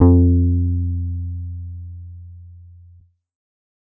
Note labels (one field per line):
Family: bass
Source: synthesizer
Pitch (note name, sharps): F2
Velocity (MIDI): 100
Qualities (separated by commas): dark